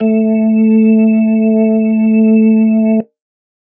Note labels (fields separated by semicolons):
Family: organ; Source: electronic; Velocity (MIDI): 127; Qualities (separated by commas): dark